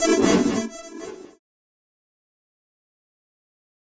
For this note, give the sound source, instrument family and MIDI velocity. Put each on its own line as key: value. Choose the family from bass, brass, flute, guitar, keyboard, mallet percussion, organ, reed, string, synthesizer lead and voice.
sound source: electronic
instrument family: keyboard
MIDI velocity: 50